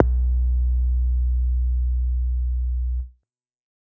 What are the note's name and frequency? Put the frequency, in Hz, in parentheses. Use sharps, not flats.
B1 (61.74 Hz)